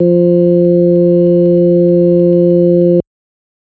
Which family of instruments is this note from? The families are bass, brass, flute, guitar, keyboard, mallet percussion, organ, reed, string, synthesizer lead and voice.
organ